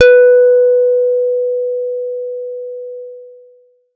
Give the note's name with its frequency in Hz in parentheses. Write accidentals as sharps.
B4 (493.9 Hz)